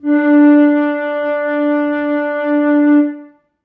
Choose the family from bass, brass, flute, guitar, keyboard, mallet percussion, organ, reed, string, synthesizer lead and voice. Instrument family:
flute